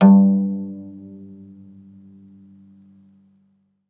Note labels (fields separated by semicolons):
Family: guitar; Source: acoustic; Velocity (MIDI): 127; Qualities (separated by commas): reverb